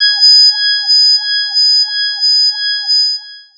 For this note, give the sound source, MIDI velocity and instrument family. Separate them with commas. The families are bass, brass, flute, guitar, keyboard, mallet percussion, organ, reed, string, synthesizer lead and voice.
synthesizer, 75, voice